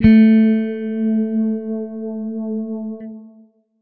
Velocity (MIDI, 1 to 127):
75